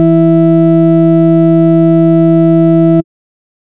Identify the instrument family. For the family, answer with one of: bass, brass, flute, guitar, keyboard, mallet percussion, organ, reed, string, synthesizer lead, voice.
bass